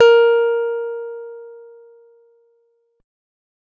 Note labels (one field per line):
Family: guitar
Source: acoustic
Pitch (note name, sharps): A#4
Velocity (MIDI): 100